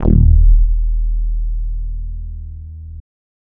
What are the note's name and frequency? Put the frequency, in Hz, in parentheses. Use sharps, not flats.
D#1 (38.89 Hz)